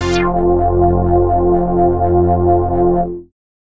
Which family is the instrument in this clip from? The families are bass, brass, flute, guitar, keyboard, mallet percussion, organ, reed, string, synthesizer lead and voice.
bass